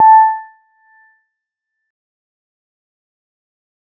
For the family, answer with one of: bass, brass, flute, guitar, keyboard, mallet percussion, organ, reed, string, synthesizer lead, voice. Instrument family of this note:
mallet percussion